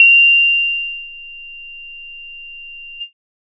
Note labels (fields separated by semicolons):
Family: bass; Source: synthesizer; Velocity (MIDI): 127; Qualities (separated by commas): bright